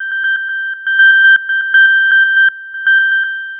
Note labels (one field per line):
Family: synthesizer lead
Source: synthesizer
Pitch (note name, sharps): G6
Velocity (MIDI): 127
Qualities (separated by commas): long release, tempo-synced